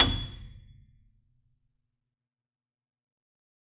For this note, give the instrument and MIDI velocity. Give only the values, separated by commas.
acoustic keyboard, 127